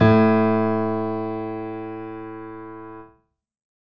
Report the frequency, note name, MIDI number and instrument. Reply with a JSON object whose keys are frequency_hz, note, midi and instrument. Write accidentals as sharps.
{"frequency_hz": 110, "note": "A2", "midi": 45, "instrument": "acoustic keyboard"}